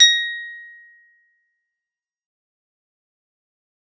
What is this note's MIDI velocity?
25